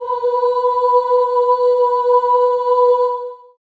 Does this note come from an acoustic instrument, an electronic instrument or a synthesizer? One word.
acoustic